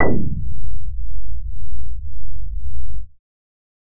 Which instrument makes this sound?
synthesizer bass